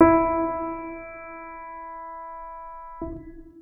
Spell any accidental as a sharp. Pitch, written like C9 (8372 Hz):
E4 (329.6 Hz)